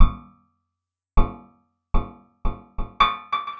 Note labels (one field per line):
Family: guitar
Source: acoustic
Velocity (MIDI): 75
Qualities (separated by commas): percussive, reverb